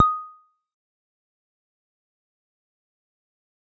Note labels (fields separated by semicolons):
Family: bass; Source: synthesizer; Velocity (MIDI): 50; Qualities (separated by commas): fast decay, percussive